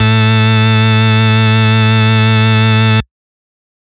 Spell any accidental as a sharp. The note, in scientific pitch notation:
A2